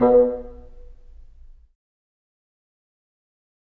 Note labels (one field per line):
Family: reed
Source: acoustic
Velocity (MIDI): 25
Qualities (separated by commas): fast decay, percussive, reverb